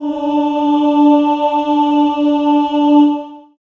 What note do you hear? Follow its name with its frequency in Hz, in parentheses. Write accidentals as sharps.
D4 (293.7 Hz)